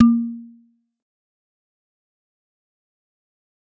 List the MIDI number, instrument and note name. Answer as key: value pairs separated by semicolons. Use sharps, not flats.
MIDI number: 58; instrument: acoustic mallet percussion instrument; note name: A#3